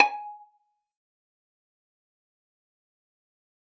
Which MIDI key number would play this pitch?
80